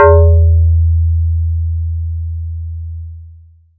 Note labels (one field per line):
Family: mallet percussion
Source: electronic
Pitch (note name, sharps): E2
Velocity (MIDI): 100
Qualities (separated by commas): long release, multiphonic